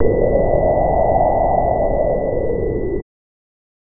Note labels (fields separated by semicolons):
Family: bass; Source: synthesizer; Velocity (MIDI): 100; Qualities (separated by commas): distorted